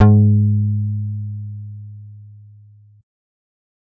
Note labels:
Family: bass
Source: synthesizer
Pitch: G#2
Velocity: 50

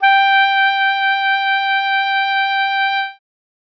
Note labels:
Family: reed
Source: acoustic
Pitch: G5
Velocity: 100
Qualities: bright

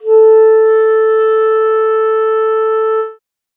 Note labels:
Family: reed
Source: acoustic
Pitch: A4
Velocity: 75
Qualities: dark

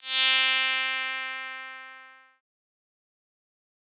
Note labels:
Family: bass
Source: synthesizer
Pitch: C4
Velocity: 50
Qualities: bright, distorted, fast decay

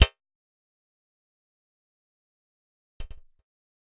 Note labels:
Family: bass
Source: synthesizer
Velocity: 50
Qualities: fast decay, percussive

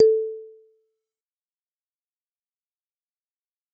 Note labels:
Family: mallet percussion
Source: acoustic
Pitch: A4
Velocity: 50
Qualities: fast decay, percussive

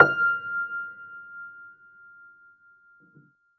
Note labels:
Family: keyboard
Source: acoustic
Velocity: 75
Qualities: reverb

